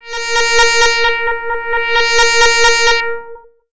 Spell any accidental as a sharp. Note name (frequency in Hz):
A#4 (466.2 Hz)